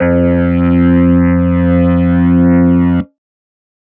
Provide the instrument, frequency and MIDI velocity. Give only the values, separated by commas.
electronic organ, 87.31 Hz, 25